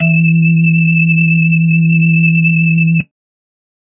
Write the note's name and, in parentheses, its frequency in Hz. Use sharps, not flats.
E3 (164.8 Hz)